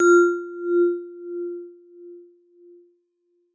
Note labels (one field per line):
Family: mallet percussion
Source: acoustic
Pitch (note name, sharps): F4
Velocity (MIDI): 100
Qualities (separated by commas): non-linear envelope